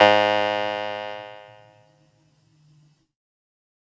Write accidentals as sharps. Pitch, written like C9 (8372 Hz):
G#2 (103.8 Hz)